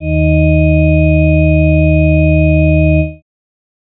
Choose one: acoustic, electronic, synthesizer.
electronic